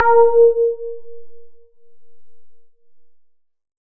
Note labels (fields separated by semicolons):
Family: synthesizer lead; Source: synthesizer; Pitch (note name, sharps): A#4; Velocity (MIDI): 50